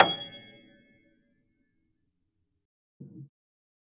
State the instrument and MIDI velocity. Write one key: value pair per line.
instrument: acoustic keyboard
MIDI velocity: 50